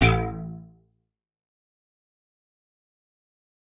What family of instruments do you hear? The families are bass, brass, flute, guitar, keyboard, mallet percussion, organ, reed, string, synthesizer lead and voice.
guitar